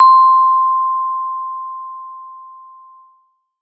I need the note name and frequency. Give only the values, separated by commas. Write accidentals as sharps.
C6, 1047 Hz